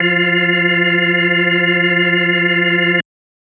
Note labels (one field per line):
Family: organ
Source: electronic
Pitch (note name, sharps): F3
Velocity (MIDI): 75